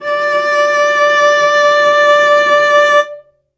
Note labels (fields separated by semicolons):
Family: string; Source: acoustic; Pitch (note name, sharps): D5; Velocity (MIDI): 50; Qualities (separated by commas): reverb